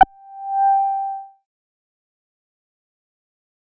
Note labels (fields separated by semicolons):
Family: bass; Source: synthesizer; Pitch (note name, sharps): G5; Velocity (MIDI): 75; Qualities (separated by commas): distorted, fast decay